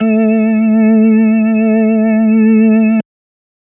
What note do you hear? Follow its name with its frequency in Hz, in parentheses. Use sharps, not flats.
A3 (220 Hz)